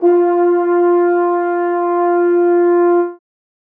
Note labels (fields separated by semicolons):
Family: brass; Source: acoustic; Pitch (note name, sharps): F4; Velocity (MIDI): 50; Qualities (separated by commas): reverb